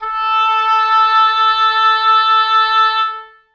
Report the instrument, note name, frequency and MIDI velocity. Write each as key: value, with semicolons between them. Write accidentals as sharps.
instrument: acoustic reed instrument; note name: A4; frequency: 440 Hz; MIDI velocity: 127